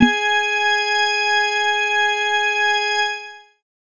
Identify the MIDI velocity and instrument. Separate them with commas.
25, electronic organ